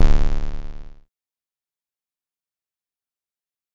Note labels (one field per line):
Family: bass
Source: synthesizer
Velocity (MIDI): 127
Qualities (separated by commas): bright, distorted, fast decay